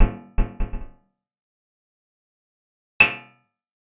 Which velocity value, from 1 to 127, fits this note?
25